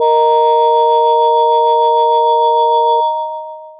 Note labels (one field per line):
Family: mallet percussion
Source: electronic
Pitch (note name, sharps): D#3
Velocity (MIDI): 75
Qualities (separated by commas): long release